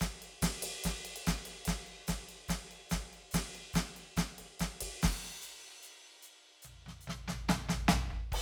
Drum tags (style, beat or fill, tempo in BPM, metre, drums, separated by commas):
rock, beat, 145 BPM, 4/4, crash, hi-hat pedal, snare, floor tom, kick